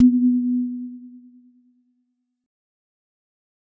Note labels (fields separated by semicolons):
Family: mallet percussion; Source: acoustic; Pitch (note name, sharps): B3; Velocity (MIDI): 50; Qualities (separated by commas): dark, fast decay